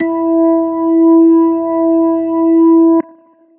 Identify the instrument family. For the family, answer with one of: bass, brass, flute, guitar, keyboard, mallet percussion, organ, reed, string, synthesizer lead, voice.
organ